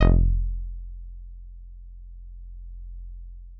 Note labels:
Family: guitar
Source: synthesizer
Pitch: F1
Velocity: 100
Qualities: long release

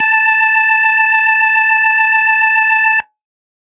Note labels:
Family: organ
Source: electronic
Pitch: A5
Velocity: 50

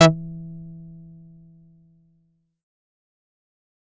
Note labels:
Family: bass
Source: synthesizer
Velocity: 100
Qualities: distorted, fast decay, percussive

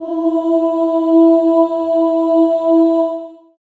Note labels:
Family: voice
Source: acoustic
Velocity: 127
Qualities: reverb

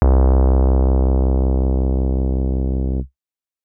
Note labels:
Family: keyboard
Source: electronic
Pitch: C2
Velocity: 127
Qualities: distorted

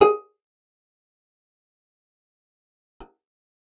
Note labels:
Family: guitar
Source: acoustic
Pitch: G#4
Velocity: 127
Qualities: fast decay, percussive, reverb

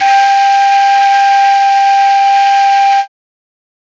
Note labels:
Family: flute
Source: acoustic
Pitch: G5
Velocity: 50

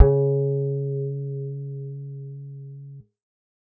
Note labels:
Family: bass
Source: synthesizer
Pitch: C#3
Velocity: 75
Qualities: dark, reverb

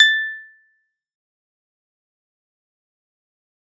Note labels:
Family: keyboard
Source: electronic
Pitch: A6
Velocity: 100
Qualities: fast decay, percussive

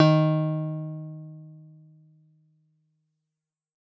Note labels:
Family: guitar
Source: synthesizer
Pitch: D#3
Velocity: 100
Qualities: dark

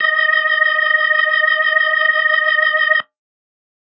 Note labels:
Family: organ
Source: electronic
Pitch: D#5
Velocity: 127

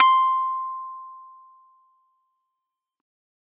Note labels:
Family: keyboard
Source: electronic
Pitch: C6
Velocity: 100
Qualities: fast decay

